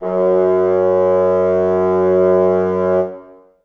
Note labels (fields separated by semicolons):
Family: reed; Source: acoustic; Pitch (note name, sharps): F#2; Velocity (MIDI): 75; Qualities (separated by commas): reverb